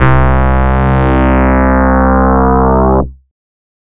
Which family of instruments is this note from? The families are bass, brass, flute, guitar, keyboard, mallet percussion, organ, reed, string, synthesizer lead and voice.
bass